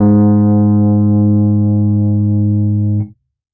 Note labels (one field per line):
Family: keyboard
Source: electronic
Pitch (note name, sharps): G#2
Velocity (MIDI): 75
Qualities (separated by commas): dark, distorted